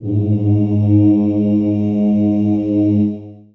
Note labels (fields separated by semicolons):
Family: voice; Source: acoustic; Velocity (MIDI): 75; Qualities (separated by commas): long release, reverb